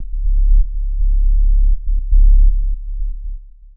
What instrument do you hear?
synthesizer lead